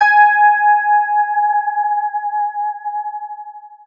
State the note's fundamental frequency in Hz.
830.6 Hz